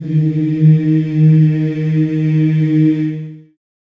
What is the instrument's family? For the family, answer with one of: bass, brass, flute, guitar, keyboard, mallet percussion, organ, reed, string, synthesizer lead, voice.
voice